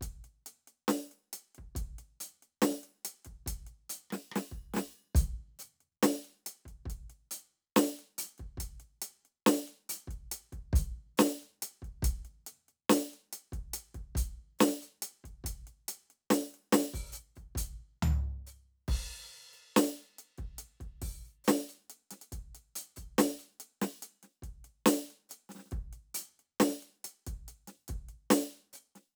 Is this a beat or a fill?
beat